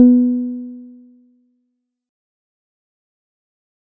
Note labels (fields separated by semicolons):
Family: guitar; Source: synthesizer; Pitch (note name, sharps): B3; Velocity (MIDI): 25; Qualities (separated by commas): dark, fast decay